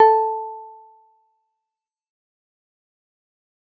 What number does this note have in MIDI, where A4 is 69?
69